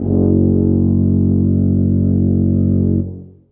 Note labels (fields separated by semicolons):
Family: brass; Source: acoustic; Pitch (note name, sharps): F#1; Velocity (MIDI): 100; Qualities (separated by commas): dark, reverb